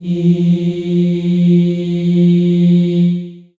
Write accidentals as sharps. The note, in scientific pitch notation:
F3